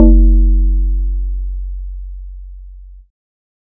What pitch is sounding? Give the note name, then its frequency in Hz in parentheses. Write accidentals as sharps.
F#1 (46.25 Hz)